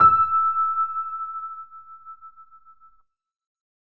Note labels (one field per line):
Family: keyboard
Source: electronic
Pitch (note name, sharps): E6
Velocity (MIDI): 50